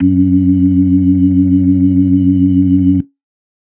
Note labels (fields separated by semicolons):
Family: organ; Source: electronic; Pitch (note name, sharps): F#2; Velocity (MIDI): 127